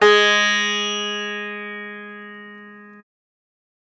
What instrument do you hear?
acoustic guitar